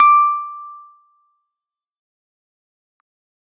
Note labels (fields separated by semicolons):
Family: keyboard; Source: electronic; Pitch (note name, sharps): D6; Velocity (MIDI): 100; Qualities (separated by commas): fast decay, percussive